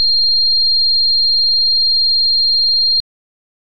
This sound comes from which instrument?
electronic organ